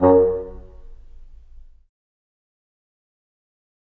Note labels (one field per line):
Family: reed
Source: acoustic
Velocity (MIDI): 50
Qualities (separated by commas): fast decay, reverb